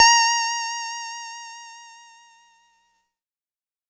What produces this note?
electronic keyboard